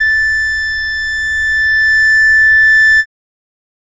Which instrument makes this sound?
acoustic reed instrument